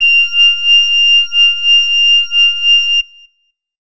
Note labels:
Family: flute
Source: acoustic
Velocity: 50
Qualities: bright

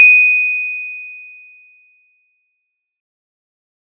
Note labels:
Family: keyboard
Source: electronic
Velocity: 127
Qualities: bright, distorted

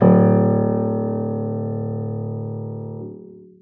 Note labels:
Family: keyboard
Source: acoustic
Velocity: 75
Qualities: long release, reverb

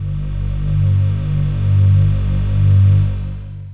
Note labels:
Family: voice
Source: synthesizer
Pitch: G1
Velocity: 50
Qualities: distorted, long release

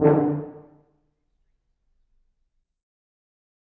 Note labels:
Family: brass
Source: acoustic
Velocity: 127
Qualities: dark, percussive, reverb

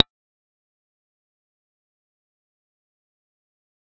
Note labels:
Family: bass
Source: synthesizer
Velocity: 127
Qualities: fast decay, percussive

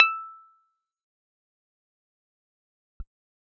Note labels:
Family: keyboard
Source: electronic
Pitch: E6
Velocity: 100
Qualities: fast decay

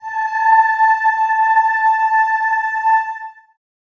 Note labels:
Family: voice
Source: acoustic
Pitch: A5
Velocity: 127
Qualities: reverb

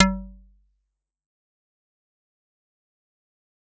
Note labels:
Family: mallet percussion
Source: acoustic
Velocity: 100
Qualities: fast decay, percussive

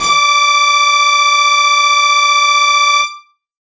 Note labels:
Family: guitar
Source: electronic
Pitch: D6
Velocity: 100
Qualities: distorted

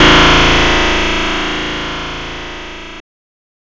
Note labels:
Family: guitar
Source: synthesizer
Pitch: A0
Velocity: 127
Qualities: bright, distorted

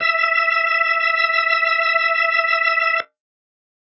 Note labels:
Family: organ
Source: electronic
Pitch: E5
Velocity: 75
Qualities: reverb

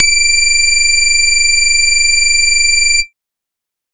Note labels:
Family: bass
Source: synthesizer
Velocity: 127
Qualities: bright, distorted, multiphonic, tempo-synced

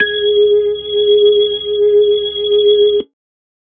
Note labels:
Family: organ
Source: electronic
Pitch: G#4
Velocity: 127

